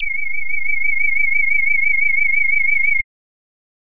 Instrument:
synthesizer voice